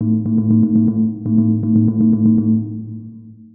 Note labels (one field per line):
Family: mallet percussion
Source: synthesizer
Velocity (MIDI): 127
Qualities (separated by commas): dark, long release, multiphonic, percussive, tempo-synced